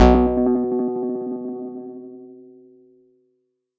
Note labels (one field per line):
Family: guitar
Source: electronic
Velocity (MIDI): 127